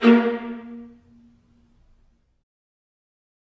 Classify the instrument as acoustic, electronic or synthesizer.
acoustic